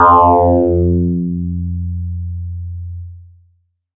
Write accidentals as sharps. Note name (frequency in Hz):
F2 (87.31 Hz)